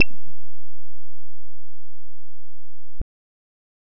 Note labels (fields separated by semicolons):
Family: bass; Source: synthesizer; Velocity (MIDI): 25; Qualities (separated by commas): bright, distorted